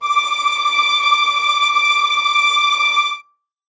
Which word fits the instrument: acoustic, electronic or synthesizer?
acoustic